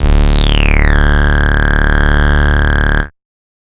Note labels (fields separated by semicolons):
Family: bass; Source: synthesizer; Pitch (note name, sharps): D1; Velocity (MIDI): 127; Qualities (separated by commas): bright, distorted, multiphonic